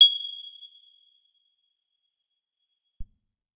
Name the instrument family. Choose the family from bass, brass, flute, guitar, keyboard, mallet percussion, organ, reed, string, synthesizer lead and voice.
guitar